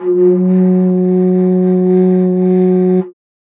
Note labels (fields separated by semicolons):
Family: flute; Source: acoustic; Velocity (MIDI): 25; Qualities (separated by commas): dark